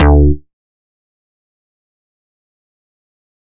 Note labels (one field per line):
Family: bass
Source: synthesizer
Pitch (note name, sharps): D2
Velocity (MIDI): 75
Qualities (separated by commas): fast decay, percussive